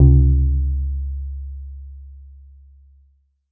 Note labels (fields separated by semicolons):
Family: guitar; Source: synthesizer; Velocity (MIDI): 75; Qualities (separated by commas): dark